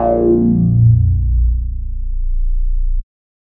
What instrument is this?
synthesizer bass